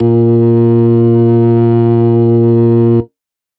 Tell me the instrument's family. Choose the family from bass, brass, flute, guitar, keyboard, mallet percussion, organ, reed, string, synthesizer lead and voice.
organ